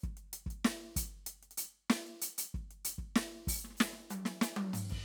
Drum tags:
rock, beat, 95 BPM, 4/4, crash, closed hi-hat, open hi-hat, hi-hat pedal, snare, high tom, floor tom, kick

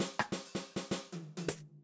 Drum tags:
Purdie shuffle, fill, 130 BPM, 4/4, hi-hat pedal, snare, cross-stick, high tom

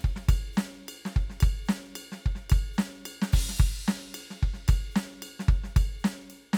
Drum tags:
swing, beat, 110 BPM, 4/4, crash, ride, ride bell, hi-hat pedal, snare, kick

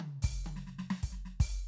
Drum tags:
fast funk, fill, 125 BPM, 4/4, open hi-hat, hi-hat pedal, snare, high tom, kick

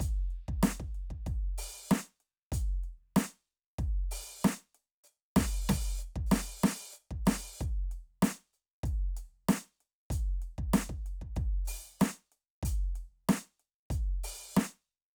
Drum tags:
funk, beat, 95 BPM, 4/4, closed hi-hat, open hi-hat, hi-hat pedal, snare, kick

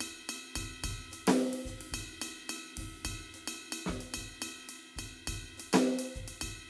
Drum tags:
ijexá, beat, 108 BPM, 4/4, ride, ride bell, closed hi-hat, hi-hat pedal, snare, kick

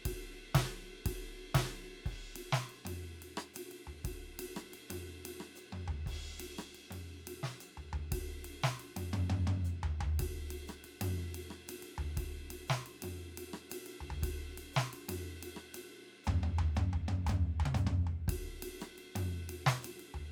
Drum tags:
Latin, beat, 118 BPM, 4/4, ride, ride bell, hi-hat pedal, snare, cross-stick, high tom, mid tom, floor tom, kick

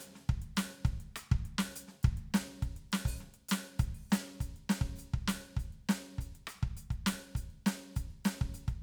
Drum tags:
rock, beat, 102 BPM, 3/4, closed hi-hat, open hi-hat, hi-hat pedal, snare, cross-stick, kick

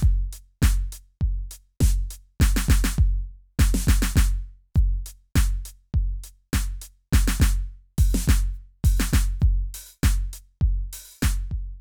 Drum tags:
rock, beat, 102 BPM, 4/4, closed hi-hat, open hi-hat, hi-hat pedal, snare, kick

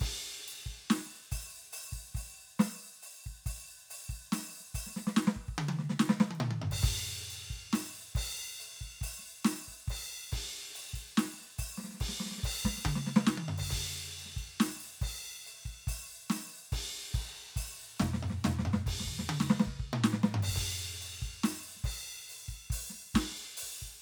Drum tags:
hip-hop, beat, 70 BPM, 4/4, crash, ride, closed hi-hat, open hi-hat, hi-hat pedal, snare, high tom, mid tom, floor tom, kick

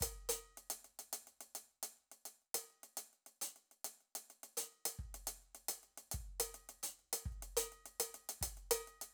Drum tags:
Afro-Cuban, beat, 105 BPM, 4/4, closed hi-hat, hi-hat pedal, kick

